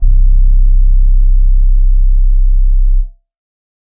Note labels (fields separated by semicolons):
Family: keyboard; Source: electronic; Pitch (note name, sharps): C1; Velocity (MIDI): 25; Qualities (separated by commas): dark